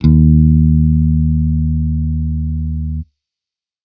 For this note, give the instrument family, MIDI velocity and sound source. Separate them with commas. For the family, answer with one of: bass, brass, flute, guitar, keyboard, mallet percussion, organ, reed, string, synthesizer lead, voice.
bass, 50, electronic